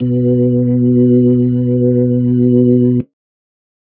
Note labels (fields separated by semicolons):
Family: organ; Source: electronic; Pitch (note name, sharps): B2; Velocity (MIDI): 50; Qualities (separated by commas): dark